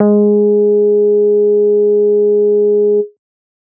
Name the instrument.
synthesizer bass